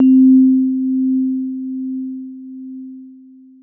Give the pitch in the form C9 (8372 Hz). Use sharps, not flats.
C4 (261.6 Hz)